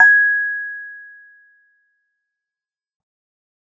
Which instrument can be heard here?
electronic keyboard